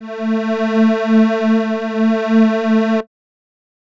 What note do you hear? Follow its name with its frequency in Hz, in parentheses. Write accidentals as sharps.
A3 (220 Hz)